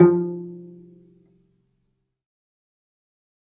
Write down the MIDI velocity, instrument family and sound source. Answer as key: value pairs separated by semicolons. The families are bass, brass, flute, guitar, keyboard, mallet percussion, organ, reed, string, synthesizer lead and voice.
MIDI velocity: 100; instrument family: string; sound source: acoustic